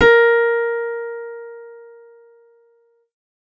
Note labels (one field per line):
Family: keyboard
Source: synthesizer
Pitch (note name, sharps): A#4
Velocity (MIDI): 127